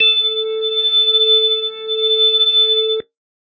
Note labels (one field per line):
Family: organ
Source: electronic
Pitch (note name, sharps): A4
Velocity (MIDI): 75